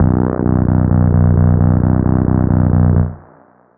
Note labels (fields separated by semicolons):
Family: bass; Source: synthesizer; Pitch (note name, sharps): B0; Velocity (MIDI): 50; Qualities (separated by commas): long release, reverb